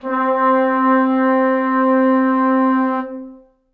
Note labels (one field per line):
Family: brass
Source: acoustic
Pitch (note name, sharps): C4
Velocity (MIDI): 25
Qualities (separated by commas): dark, reverb